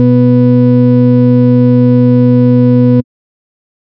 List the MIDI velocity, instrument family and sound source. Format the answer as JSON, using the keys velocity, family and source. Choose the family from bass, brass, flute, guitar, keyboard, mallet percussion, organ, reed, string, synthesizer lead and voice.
{"velocity": 100, "family": "bass", "source": "synthesizer"}